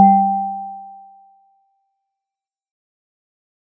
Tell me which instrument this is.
acoustic mallet percussion instrument